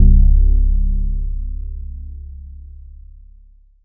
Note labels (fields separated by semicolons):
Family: mallet percussion; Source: electronic; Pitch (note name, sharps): C#1; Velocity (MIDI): 50; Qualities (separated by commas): long release